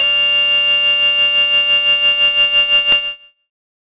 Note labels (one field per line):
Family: bass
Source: synthesizer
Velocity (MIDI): 25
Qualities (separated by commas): bright, distorted